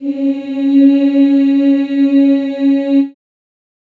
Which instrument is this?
acoustic voice